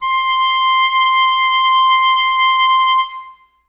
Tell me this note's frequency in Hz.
1047 Hz